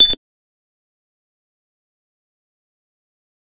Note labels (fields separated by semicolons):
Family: bass; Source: synthesizer; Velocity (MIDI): 50; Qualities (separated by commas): bright, distorted, fast decay, percussive